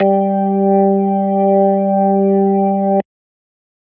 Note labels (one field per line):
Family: organ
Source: electronic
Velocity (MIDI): 50